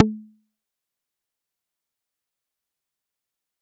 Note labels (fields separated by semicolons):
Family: bass; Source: synthesizer; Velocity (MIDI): 50; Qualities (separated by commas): fast decay, percussive